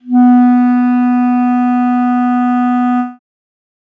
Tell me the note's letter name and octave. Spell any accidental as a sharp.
B3